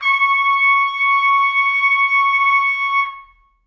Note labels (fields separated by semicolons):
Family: brass; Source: acoustic; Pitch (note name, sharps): C#6; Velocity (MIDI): 25; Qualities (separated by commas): reverb